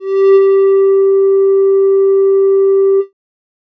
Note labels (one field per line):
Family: bass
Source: synthesizer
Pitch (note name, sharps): G4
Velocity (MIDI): 127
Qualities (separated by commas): dark